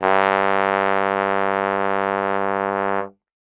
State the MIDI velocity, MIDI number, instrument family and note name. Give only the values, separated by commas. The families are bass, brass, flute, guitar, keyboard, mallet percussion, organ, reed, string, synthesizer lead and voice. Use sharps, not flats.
100, 43, brass, G2